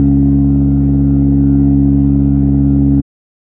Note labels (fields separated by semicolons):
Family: organ; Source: electronic; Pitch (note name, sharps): C#2; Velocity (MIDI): 100; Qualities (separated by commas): dark